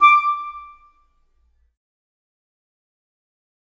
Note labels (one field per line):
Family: reed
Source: acoustic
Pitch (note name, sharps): D6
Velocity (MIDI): 25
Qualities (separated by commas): fast decay, percussive, reverb